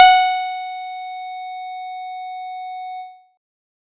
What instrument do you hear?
synthesizer guitar